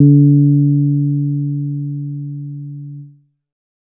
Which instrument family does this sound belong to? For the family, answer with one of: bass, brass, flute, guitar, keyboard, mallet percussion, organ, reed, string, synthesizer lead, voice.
bass